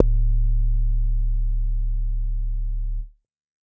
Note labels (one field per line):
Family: bass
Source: synthesizer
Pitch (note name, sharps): D1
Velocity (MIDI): 75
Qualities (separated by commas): dark, distorted